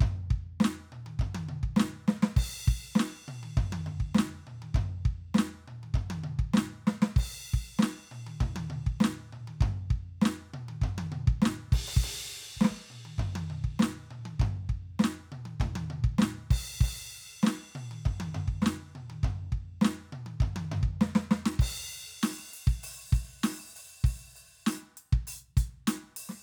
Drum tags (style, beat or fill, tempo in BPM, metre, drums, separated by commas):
rock, beat, 100 BPM, 4/4, crash, ride, closed hi-hat, open hi-hat, hi-hat pedal, snare, high tom, mid tom, floor tom, kick